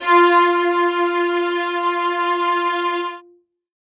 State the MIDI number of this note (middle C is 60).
65